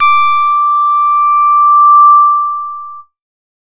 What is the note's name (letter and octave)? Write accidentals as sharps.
D6